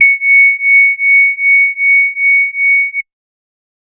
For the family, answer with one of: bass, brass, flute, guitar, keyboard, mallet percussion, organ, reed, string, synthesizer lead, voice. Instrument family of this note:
organ